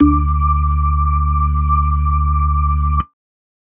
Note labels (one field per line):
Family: organ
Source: electronic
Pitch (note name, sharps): D2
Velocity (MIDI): 75